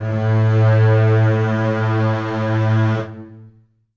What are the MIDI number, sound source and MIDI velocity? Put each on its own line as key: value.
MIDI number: 45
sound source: acoustic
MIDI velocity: 100